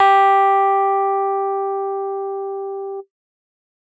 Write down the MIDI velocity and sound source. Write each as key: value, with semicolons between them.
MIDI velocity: 127; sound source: acoustic